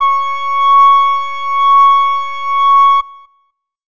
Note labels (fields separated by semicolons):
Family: flute; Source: acoustic; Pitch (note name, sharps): C#6; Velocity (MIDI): 50